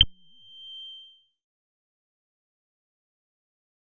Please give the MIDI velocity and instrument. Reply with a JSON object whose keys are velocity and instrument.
{"velocity": 75, "instrument": "synthesizer bass"}